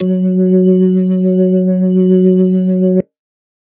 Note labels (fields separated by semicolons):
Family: organ; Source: electronic; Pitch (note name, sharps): F#3; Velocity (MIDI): 127